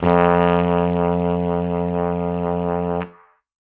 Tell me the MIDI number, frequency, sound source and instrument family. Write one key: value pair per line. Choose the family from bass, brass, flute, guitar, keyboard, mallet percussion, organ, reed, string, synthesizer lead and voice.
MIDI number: 41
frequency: 87.31 Hz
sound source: acoustic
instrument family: brass